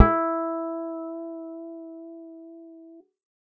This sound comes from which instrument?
synthesizer bass